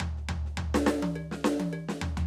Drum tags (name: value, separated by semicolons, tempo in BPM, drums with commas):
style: soul; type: fill; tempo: 105 BPM; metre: 4/4; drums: percussion, snare, high tom, floor tom